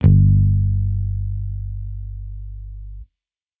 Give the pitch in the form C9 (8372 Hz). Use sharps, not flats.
G1 (49 Hz)